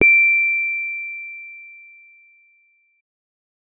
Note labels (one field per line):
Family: keyboard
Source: electronic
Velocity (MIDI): 50